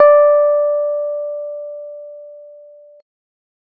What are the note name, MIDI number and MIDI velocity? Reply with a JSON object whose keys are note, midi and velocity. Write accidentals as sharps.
{"note": "D5", "midi": 74, "velocity": 75}